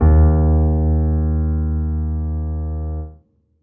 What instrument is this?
acoustic keyboard